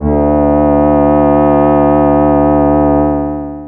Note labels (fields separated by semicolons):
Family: voice; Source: synthesizer; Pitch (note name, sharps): D2; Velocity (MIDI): 75; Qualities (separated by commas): distorted, long release